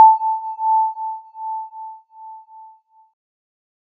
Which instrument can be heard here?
synthesizer keyboard